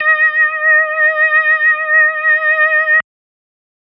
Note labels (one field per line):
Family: organ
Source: electronic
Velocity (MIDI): 75